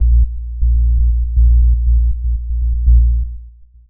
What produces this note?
synthesizer lead